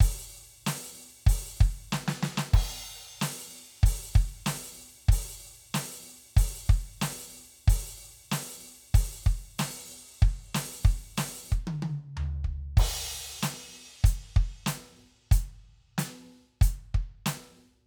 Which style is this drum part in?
rock